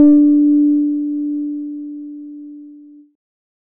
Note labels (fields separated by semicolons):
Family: keyboard; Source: electronic; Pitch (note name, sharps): D4; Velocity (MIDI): 50; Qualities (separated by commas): distorted